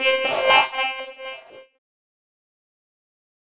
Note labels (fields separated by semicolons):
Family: keyboard; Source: electronic; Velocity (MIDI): 75; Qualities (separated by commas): distorted, fast decay, non-linear envelope